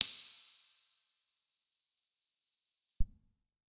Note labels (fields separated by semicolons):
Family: guitar; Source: electronic; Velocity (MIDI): 75; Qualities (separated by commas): bright, percussive, reverb